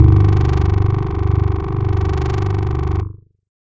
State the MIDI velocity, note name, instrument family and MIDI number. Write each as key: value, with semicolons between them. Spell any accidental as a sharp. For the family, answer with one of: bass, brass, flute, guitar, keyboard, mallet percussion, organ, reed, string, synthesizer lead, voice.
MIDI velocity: 127; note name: G0; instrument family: keyboard; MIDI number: 19